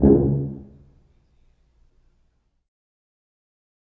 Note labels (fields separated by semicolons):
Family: brass; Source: acoustic; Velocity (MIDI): 25; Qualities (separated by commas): fast decay, reverb